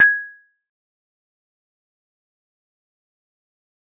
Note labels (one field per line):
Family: mallet percussion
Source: acoustic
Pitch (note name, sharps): G#6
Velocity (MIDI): 100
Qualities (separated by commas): fast decay, percussive